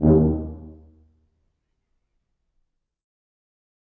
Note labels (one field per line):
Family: brass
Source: acoustic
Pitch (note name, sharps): D#2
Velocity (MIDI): 100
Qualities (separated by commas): dark, reverb